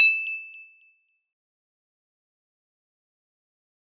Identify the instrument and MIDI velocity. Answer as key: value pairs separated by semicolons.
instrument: acoustic mallet percussion instrument; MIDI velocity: 75